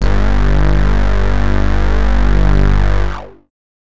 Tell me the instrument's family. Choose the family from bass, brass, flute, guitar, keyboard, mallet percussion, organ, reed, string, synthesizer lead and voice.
bass